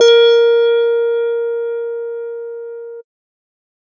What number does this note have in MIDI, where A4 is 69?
70